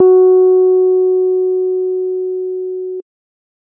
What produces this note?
electronic keyboard